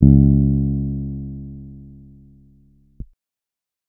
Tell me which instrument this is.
electronic keyboard